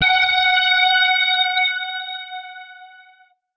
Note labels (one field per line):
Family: guitar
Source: electronic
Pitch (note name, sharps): F#5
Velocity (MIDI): 127